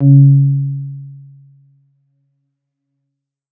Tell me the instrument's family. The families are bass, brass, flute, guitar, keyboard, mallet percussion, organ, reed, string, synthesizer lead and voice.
keyboard